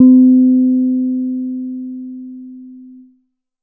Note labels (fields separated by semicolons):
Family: bass; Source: synthesizer; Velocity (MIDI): 25; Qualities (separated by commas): dark